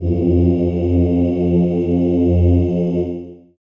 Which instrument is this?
acoustic voice